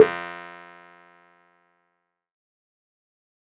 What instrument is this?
electronic keyboard